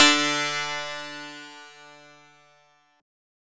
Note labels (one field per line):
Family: synthesizer lead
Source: synthesizer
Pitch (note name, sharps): D3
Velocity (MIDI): 75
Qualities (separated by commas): bright, distorted